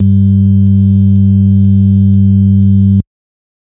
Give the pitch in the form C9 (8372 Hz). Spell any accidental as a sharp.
G2 (98 Hz)